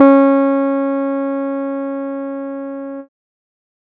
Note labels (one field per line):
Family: keyboard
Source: electronic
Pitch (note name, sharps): C#4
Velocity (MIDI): 127